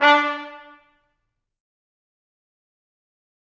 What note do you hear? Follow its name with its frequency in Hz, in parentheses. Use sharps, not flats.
D4 (293.7 Hz)